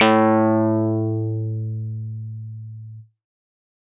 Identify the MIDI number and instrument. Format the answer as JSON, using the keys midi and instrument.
{"midi": 45, "instrument": "electronic keyboard"}